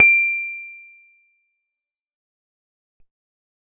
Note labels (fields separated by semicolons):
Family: guitar; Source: acoustic; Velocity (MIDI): 127; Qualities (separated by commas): fast decay